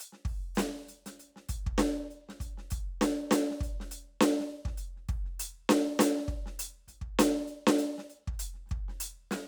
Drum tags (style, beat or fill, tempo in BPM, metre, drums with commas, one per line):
funk
beat
100 BPM
4/4
closed hi-hat, open hi-hat, hi-hat pedal, snare, kick